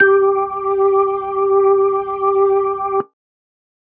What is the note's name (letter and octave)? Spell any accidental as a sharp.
G4